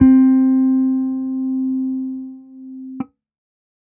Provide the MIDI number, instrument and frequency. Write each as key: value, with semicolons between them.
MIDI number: 60; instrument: electronic bass; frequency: 261.6 Hz